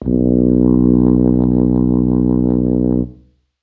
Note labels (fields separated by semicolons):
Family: brass; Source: acoustic; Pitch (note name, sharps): B1; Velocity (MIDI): 25; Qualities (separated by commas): dark